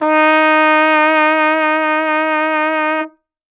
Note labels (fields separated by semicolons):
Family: brass; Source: acoustic; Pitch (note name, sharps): D#4; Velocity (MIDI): 100